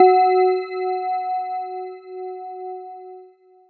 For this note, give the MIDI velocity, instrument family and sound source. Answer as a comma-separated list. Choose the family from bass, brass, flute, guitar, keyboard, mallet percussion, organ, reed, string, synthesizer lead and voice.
25, mallet percussion, electronic